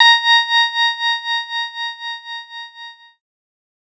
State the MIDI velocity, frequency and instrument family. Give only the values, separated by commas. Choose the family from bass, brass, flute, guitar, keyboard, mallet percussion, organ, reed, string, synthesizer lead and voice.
127, 932.3 Hz, keyboard